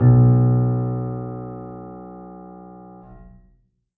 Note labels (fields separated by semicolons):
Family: keyboard; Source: acoustic; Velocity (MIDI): 75; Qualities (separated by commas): reverb